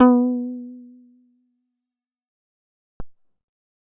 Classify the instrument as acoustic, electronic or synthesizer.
synthesizer